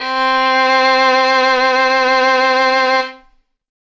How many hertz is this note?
261.6 Hz